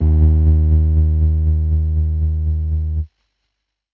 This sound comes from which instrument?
electronic keyboard